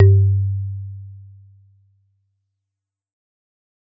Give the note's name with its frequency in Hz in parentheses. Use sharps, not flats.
G2 (98 Hz)